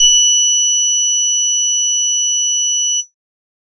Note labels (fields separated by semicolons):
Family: bass; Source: synthesizer; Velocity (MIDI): 50; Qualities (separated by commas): bright, distorted